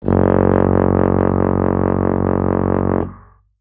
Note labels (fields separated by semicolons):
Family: brass; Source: acoustic; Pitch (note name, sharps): F#1; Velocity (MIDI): 100